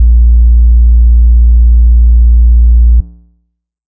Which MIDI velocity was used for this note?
100